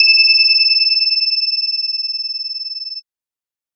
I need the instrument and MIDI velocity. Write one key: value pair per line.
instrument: synthesizer bass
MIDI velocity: 75